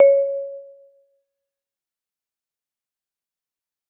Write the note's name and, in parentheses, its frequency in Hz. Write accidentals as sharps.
C#5 (554.4 Hz)